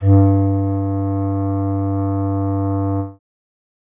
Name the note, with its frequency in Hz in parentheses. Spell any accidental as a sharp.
G2 (98 Hz)